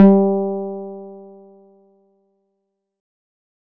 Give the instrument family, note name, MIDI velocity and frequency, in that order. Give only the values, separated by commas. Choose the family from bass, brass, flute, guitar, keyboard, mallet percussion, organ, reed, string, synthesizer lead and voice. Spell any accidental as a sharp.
keyboard, G3, 127, 196 Hz